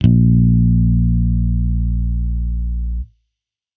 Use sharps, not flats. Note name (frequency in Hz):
A#1 (58.27 Hz)